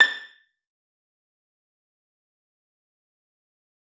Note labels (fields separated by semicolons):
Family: string; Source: acoustic; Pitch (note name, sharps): A6; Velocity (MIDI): 100; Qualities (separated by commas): fast decay, percussive, reverb